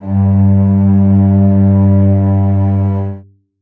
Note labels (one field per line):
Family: string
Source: acoustic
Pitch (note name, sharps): G2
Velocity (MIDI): 25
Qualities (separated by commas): reverb